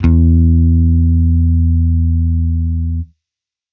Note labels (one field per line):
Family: bass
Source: electronic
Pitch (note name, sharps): E2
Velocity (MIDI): 127